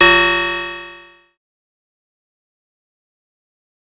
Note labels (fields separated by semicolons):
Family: bass; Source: synthesizer; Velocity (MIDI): 75; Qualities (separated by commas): bright, distorted, fast decay